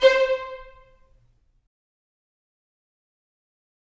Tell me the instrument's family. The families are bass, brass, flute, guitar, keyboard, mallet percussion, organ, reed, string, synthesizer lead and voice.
string